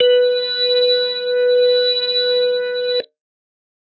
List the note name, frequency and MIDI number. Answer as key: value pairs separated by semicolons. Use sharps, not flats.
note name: B4; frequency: 493.9 Hz; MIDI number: 71